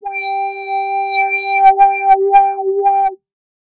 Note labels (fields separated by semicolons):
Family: bass; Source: synthesizer; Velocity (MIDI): 75; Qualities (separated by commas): distorted, non-linear envelope